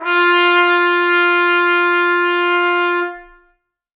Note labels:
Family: brass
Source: acoustic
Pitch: F4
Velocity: 127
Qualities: bright, reverb

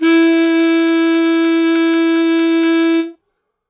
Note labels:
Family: reed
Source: acoustic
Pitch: E4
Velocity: 75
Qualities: reverb

